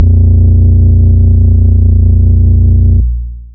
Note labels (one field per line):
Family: bass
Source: synthesizer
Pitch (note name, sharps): A#0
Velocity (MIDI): 100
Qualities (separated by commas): long release, multiphonic